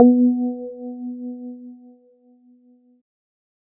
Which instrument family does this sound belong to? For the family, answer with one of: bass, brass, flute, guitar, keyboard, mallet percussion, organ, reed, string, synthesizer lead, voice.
keyboard